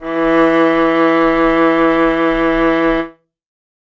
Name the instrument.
acoustic string instrument